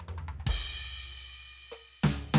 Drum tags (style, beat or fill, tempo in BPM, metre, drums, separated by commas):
hip-hop, fill, 100 BPM, 4/4, crash, hi-hat pedal, snare, mid tom, floor tom, kick